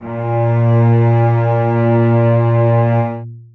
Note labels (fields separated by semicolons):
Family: string; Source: acoustic; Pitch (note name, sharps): A#2; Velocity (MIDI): 50; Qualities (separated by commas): long release, reverb